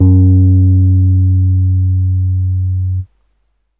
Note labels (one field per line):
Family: keyboard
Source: electronic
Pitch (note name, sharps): F#2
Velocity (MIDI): 50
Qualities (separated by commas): dark